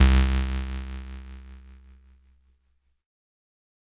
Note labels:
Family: keyboard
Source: electronic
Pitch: C2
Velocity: 75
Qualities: bright, distorted

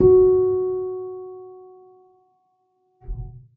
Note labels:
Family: keyboard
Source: acoustic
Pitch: F#4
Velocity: 25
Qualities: dark, reverb

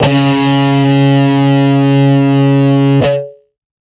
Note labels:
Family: guitar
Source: electronic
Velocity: 50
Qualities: distorted

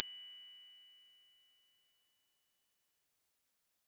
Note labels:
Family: bass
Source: synthesizer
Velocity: 25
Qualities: bright

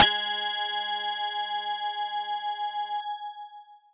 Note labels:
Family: mallet percussion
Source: electronic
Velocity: 127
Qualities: bright, long release

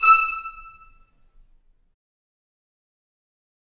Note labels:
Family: string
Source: acoustic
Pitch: E6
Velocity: 100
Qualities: bright, fast decay, percussive, reverb

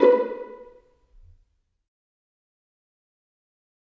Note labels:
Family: string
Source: acoustic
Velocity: 75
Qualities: dark, fast decay, percussive, reverb

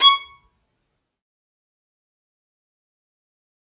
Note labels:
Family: string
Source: acoustic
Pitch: C#6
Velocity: 100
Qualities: fast decay, percussive, reverb

